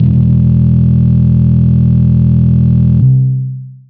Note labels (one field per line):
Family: guitar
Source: electronic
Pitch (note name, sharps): E1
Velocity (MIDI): 127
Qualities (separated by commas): bright, distorted, long release